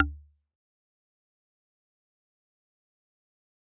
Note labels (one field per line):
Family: mallet percussion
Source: acoustic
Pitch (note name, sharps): D2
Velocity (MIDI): 50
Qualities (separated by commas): fast decay, percussive